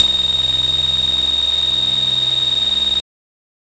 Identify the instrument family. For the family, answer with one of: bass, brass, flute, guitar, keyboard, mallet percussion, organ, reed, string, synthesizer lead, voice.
bass